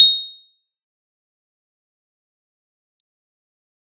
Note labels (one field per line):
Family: keyboard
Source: electronic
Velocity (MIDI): 50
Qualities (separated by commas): fast decay, percussive